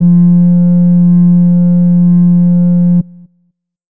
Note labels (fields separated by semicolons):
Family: flute; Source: acoustic; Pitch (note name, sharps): F3; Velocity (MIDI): 100; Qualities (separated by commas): dark